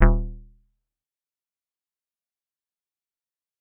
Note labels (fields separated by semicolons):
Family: bass; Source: synthesizer; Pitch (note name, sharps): D#1; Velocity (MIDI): 127; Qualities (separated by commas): dark, fast decay, percussive